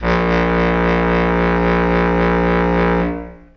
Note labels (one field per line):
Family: reed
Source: acoustic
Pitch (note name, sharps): A#1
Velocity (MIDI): 100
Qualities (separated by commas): long release, reverb